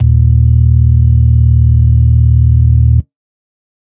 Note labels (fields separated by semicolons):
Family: organ; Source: electronic; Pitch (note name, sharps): D#1; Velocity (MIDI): 25; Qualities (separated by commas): dark